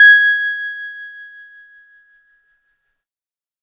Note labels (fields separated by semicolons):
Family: keyboard; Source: electronic; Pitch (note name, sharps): G#6; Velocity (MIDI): 127